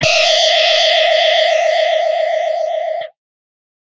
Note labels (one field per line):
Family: guitar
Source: electronic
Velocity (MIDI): 100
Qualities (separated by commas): bright, distorted